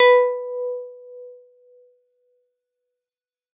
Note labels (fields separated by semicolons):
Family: keyboard; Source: electronic; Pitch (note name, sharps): B4; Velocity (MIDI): 127